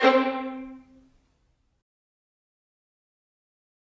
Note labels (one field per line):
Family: string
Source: acoustic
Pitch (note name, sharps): C4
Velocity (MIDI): 75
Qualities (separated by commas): fast decay, reverb